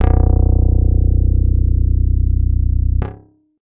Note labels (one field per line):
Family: guitar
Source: acoustic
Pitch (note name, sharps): B0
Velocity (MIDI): 75